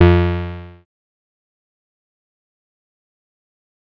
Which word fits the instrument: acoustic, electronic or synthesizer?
synthesizer